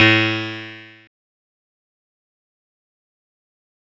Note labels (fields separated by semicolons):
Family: guitar; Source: electronic; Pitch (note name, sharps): A2; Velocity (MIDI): 127; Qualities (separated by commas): bright, distorted, fast decay